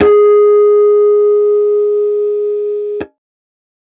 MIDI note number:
68